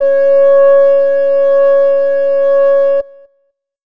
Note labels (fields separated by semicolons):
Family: flute; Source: acoustic; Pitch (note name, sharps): C#5; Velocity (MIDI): 75